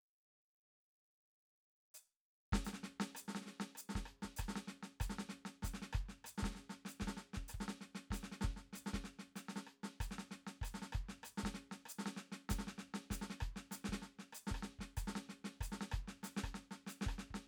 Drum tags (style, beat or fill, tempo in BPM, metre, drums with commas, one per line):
maracatu
beat
96 BPM
4/4
hi-hat pedal, snare, cross-stick, kick